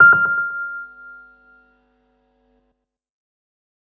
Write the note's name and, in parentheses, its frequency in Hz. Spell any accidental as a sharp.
F6 (1397 Hz)